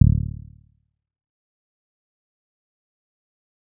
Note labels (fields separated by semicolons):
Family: bass; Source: synthesizer; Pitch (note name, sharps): D1; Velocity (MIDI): 50; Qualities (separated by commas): dark, fast decay, percussive